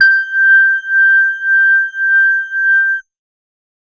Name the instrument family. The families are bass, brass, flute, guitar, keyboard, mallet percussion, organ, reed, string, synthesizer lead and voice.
organ